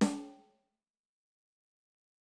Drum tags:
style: ijexá; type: beat; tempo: 108 BPM; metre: 4/4; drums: closed hi-hat, snare

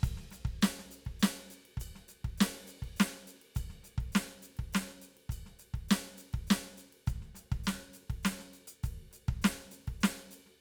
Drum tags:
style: rock; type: beat; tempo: 102 BPM; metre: 3/4; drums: ride, ride bell, closed hi-hat, hi-hat pedal, snare, kick

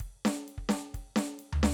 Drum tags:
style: punk; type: fill; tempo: 128 BPM; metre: 4/4; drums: ride, snare, floor tom, kick

